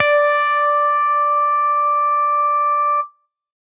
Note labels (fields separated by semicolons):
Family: bass; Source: synthesizer; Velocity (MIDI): 127